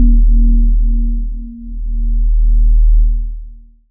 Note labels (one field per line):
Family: voice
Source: synthesizer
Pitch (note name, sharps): D#1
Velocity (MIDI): 50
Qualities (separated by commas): dark, long release